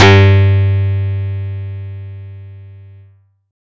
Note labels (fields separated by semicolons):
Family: guitar; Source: acoustic; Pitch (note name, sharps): G2; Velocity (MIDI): 100; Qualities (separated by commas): bright